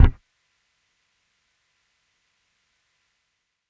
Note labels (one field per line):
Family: bass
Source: electronic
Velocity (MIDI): 75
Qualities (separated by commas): percussive